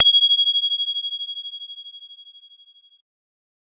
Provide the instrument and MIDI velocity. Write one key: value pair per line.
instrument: synthesizer bass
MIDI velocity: 100